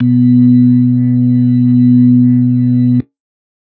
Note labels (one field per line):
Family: organ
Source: electronic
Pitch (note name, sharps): B2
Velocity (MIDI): 50